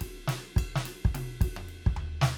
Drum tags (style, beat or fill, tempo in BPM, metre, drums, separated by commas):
swing, beat, 110 BPM, 4/4, ride, ride bell, snare, high tom, mid tom, floor tom, kick